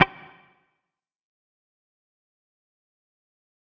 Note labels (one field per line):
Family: guitar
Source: electronic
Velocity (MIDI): 25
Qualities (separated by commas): distorted, fast decay, percussive